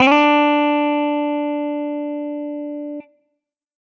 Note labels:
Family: guitar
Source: electronic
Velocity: 127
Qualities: distorted

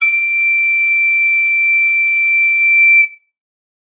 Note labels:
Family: flute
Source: acoustic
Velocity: 127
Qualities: bright

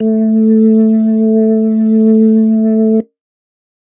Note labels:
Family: organ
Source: electronic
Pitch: A3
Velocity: 127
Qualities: dark

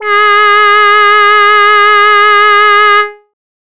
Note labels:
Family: voice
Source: synthesizer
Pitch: G#4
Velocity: 127

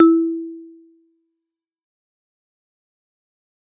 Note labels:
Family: mallet percussion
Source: acoustic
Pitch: E4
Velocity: 100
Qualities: fast decay, percussive

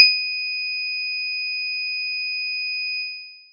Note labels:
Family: mallet percussion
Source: acoustic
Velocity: 75

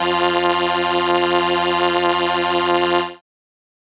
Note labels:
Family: keyboard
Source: synthesizer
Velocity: 50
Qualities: bright

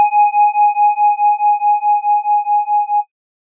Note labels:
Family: organ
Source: electronic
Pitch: G#5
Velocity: 25

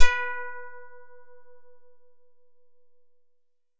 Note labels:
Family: guitar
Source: synthesizer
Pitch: B4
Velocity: 50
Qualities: bright

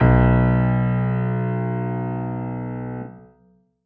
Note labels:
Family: keyboard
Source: acoustic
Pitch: B1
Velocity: 75

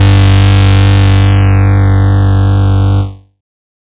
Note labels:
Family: bass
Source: synthesizer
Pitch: G1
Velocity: 127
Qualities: bright, distorted, non-linear envelope

